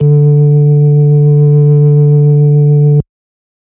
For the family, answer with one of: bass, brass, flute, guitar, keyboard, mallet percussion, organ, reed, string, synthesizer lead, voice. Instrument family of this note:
organ